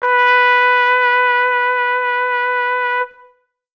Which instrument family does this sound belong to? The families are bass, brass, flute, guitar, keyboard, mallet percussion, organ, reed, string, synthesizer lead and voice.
brass